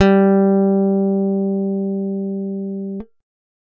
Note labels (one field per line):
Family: guitar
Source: acoustic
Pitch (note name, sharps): G3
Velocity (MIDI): 25